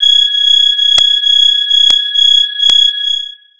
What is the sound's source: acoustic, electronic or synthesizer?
synthesizer